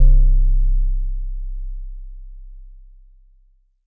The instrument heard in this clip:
acoustic mallet percussion instrument